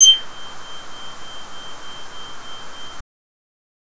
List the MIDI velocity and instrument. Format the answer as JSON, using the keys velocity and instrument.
{"velocity": 25, "instrument": "synthesizer bass"}